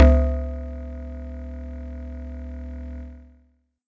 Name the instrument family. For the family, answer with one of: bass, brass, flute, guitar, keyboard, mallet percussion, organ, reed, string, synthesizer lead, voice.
mallet percussion